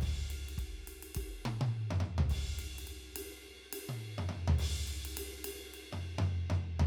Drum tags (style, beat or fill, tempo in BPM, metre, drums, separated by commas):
jazz, beat, 105 BPM, 4/4, ride, high tom, mid tom, floor tom, kick